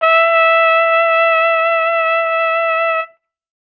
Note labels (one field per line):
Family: brass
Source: acoustic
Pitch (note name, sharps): E5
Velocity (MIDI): 75